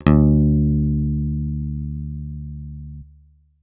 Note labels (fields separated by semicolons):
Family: guitar; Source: electronic; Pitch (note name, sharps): D2; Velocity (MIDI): 127